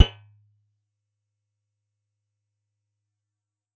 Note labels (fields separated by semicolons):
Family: guitar; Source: acoustic; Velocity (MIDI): 100; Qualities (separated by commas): fast decay, percussive